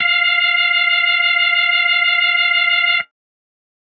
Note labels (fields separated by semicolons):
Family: organ; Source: electronic; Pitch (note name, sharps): F5; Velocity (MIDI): 25; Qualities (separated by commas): distorted